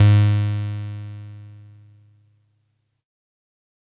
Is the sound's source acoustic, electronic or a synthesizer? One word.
electronic